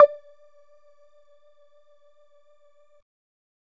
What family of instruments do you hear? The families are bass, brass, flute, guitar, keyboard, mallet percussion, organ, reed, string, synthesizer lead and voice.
bass